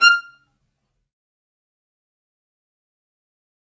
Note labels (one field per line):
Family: string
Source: acoustic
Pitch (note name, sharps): F6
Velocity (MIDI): 75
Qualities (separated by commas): fast decay, percussive, reverb